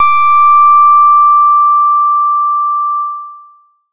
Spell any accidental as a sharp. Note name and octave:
D6